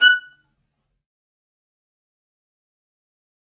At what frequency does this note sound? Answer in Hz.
1480 Hz